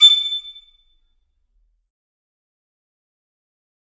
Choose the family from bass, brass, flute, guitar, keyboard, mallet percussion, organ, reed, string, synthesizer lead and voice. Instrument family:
flute